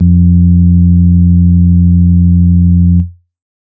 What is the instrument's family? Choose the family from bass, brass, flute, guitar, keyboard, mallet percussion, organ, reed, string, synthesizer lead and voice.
organ